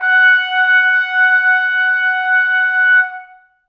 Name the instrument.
acoustic brass instrument